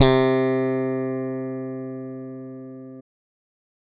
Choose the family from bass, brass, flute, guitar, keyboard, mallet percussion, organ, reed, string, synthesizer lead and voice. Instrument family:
bass